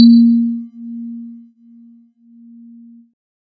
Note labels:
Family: keyboard; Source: synthesizer; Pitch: A#3; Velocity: 127

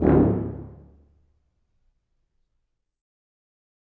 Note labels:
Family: brass; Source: acoustic; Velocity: 127; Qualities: bright, reverb

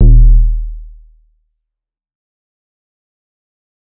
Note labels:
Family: bass; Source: synthesizer; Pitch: D#1; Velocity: 75; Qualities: dark, fast decay

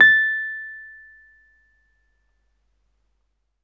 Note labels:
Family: keyboard; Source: electronic; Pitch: A6; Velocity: 100

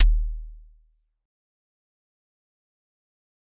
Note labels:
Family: mallet percussion; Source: acoustic; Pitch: D#1; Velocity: 50; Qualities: fast decay, percussive

